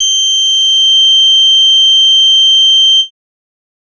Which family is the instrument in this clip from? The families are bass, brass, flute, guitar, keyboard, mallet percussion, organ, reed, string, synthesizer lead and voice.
bass